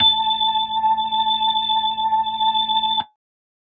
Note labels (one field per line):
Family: organ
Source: electronic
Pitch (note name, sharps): A5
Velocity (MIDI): 25